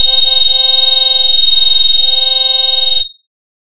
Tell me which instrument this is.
synthesizer bass